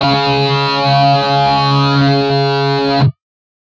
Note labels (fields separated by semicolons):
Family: guitar; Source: electronic; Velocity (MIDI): 50; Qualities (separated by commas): bright, distorted